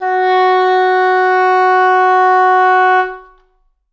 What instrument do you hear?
acoustic reed instrument